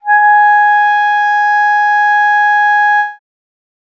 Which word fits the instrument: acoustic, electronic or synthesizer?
acoustic